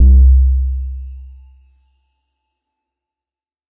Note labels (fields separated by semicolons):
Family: mallet percussion; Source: electronic; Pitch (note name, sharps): C2; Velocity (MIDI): 127; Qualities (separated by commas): non-linear envelope